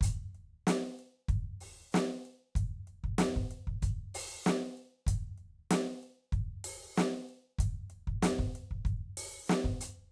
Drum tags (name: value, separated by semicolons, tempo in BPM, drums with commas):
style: funk; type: beat; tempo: 95 BPM; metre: 4/4; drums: closed hi-hat, open hi-hat, hi-hat pedal, snare, kick